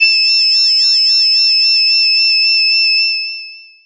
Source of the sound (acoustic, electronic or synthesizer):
synthesizer